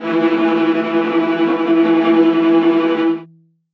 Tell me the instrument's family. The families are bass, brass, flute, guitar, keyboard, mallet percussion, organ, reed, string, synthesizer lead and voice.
string